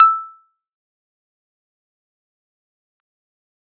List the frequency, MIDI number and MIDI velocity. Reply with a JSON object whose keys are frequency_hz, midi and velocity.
{"frequency_hz": 1319, "midi": 88, "velocity": 75}